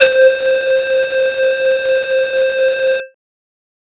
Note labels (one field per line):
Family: flute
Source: synthesizer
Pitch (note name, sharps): C5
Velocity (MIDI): 127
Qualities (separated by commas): distorted